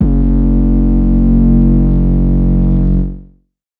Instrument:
synthesizer lead